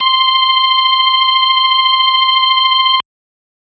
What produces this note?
electronic organ